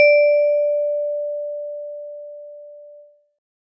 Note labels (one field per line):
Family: mallet percussion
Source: acoustic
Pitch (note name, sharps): D5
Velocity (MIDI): 100